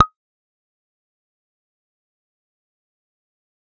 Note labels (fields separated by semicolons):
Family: bass; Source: synthesizer; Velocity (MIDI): 75; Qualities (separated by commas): fast decay, percussive